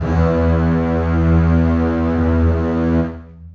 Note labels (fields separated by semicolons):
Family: string; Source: acoustic; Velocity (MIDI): 127; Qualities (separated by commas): long release, reverb